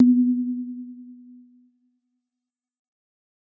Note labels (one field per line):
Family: mallet percussion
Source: acoustic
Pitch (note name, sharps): B3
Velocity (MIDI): 100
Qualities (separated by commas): dark, fast decay